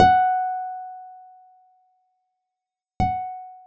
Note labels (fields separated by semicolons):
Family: guitar; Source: acoustic; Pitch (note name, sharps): F#5; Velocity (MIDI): 127